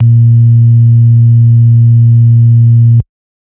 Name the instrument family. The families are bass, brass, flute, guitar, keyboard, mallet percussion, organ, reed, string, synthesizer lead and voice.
organ